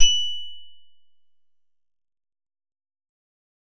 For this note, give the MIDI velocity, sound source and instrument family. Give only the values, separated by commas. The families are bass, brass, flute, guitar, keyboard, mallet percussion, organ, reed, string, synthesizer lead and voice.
25, synthesizer, guitar